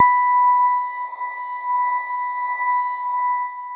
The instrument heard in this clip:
electronic keyboard